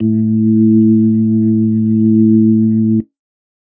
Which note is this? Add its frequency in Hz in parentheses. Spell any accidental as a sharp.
A2 (110 Hz)